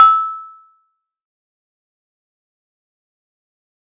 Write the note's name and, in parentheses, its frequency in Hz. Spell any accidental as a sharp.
E6 (1319 Hz)